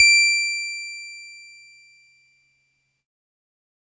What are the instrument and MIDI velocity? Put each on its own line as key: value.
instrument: electronic keyboard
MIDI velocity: 100